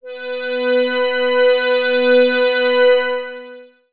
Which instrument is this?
synthesizer lead